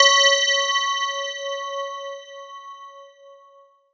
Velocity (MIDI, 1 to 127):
100